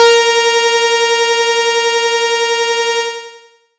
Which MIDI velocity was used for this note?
50